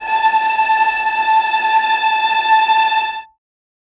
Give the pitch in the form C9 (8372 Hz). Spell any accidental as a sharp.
A5 (880 Hz)